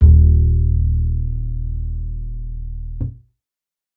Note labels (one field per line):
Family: bass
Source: acoustic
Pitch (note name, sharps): D#1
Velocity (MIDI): 50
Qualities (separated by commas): dark